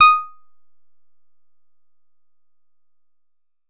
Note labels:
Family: guitar; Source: synthesizer; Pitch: D#6; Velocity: 75; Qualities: percussive

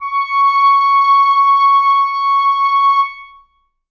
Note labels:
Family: reed; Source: acoustic; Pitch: C#6; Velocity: 127; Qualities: reverb

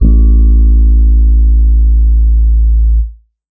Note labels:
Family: keyboard; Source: electronic; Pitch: A1; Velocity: 75; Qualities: dark

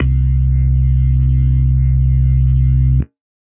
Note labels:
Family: organ; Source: electronic; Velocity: 127

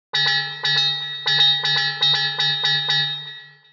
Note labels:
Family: mallet percussion; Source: synthesizer; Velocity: 100; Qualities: long release, multiphonic, tempo-synced

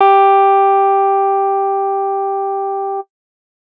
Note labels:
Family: guitar; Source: electronic; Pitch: G4; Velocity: 50

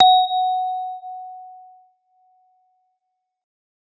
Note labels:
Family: mallet percussion; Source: acoustic; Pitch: F#5; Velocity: 100; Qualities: non-linear envelope

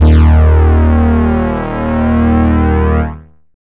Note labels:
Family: bass; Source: synthesizer; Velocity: 100; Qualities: bright, distorted

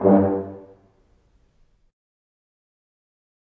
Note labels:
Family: brass; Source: acoustic; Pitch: G2; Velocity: 25; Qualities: dark, fast decay, percussive, reverb

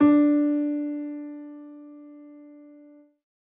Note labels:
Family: keyboard; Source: acoustic; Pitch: D4; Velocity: 25

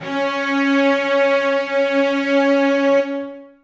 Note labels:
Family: string; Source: acoustic; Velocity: 100; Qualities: long release, reverb

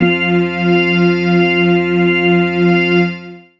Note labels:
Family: organ; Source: electronic; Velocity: 25; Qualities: long release, reverb

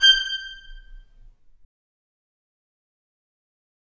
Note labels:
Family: string; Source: acoustic; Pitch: G6; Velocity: 50; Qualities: bright, fast decay, percussive, reverb

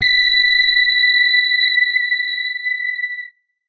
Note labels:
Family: guitar; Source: electronic; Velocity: 100

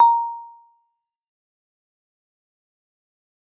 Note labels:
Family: mallet percussion; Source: acoustic; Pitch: A#5; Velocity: 127; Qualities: fast decay, percussive

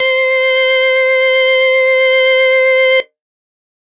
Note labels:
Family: organ; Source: electronic; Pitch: C5; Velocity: 75; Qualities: distorted

